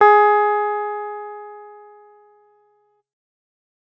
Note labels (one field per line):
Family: guitar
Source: electronic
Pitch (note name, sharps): G#4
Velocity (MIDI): 25